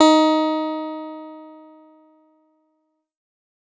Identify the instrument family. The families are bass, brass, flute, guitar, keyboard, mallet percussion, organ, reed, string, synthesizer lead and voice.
guitar